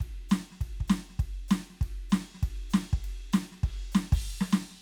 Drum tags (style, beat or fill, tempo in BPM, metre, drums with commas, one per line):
rockabilly
beat
200 BPM
4/4
crash, ride, hi-hat pedal, snare, kick